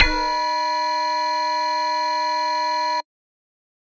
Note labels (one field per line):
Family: bass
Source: synthesizer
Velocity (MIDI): 100